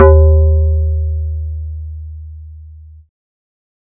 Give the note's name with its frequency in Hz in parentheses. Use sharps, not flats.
D#2 (77.78 Hz)